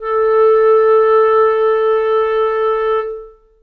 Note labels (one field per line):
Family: reed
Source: acoustic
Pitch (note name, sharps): A4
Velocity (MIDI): 50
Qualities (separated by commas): reverb